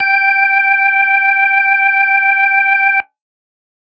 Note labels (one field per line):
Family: organ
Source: electronic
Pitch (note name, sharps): G5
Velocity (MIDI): 100